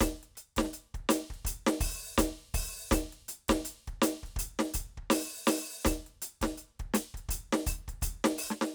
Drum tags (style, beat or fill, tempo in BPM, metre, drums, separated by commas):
New Orleans funk, beat, 82 BPM, 4/4, closed hi-hat, open hi-hat, hi-hat pedal, snare, cross-stick, kick